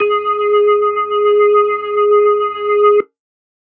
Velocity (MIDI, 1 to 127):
75